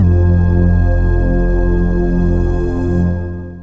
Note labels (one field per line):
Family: synthesizer lead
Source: synthesizer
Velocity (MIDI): 75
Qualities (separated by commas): long release